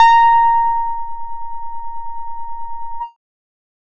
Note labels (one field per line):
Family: bass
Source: synthesizer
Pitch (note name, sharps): A#5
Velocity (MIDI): 25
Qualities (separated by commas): distorted, multiphonic, tempo-synced